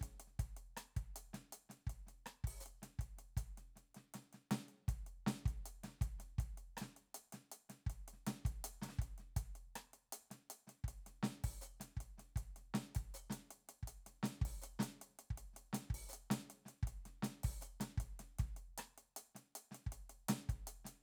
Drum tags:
funk
beat
80 BPM
4/4
closed hi-hat, open hi-hat, hi-hat pedal, snare, cross-stick, kick

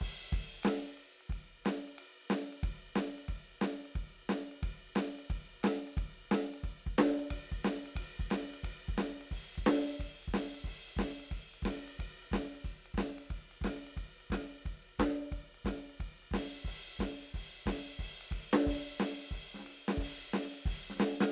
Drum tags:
rock
beat
90 BPM
4/4
ride, ride bell, hi-hat pedal, snare, kick

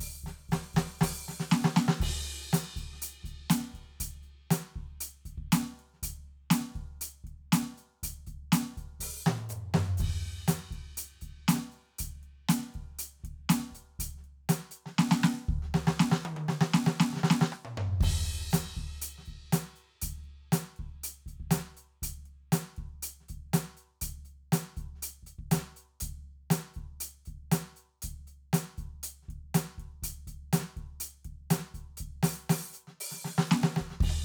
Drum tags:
rock
beat
120 BPM
4/4
crash, closed hi-hat, open hi-hat, hi-hat pedal, snare, cross-stick, high tom, mid tom, floor tom, kick

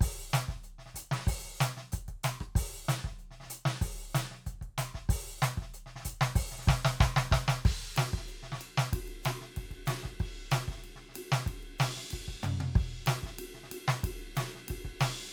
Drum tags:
Afrobeat
beat
94 BPM
4/4
crash, ride, ride bell, closed hi-hat, open hi-hat, hi-hat pedal, snare, cross-stick, high tom, mid tom, kick

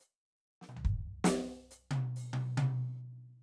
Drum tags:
half-time rock
fill
140 BPM
4/4
closed hi-hat, hi-hat pedal, snare, high tom, floor tom, kick

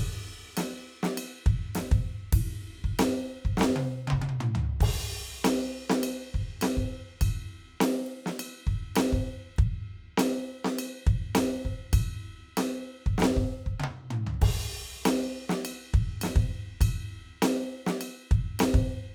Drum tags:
rock
beat
100 BPM
4/4
crash, ride, ride bell, snare, high tom, mid tom, floor tom, kick

